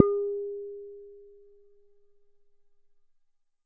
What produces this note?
synthesizer bass